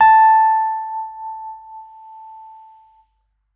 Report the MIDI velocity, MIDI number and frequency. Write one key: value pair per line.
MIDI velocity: 75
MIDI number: 81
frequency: 880 Hz